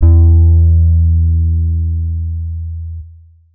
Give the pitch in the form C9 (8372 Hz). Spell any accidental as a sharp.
E2 (82.41 Hz)